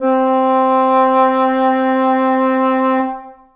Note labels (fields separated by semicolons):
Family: flute; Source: acoustic; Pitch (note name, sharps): C4; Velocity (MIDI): 127; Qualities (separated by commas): reverb